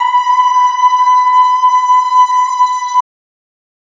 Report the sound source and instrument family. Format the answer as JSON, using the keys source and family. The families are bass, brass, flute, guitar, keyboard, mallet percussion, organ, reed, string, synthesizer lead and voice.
{"source": "electronic", "family": "voice"}